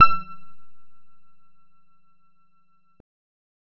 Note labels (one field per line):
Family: bass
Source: synthesizer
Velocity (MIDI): 50